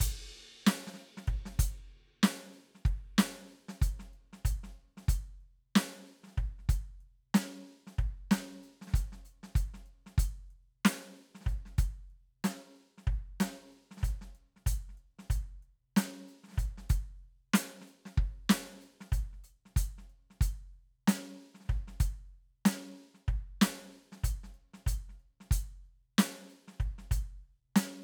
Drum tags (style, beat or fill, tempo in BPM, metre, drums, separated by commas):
hip-hop, beat, 94 BPM, 4/4, closed hi-hat, snare, kick